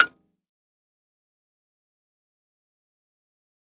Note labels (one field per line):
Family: mallet percussion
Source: acoustic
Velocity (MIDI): 127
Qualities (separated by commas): fast decay, percussive, reverb